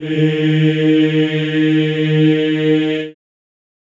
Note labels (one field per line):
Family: voice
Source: acoustic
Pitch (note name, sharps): D#3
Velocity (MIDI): 127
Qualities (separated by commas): reverb